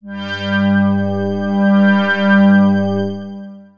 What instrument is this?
synthesizer lead